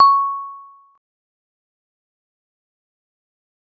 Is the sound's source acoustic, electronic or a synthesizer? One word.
acoustic